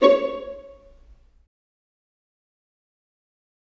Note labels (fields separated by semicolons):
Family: string; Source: acoustic; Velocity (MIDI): 50; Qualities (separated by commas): dark, fast decay, percussive, reverb